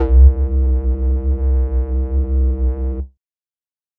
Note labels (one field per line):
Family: flute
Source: synthesizer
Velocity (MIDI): 75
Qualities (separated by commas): distorted